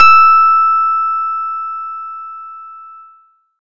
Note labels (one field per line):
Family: guitar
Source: acoustic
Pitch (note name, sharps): E6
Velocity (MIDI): 50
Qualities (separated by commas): bright